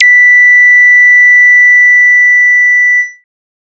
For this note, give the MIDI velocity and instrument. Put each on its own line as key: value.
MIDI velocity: 100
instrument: synthesizer bass